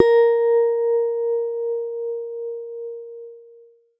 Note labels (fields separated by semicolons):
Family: guitar; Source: electronic; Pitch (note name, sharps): A#4; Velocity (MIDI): 100; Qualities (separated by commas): long release, reverb